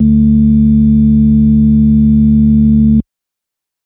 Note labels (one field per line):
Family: organ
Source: electronic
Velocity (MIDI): 75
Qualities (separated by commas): dark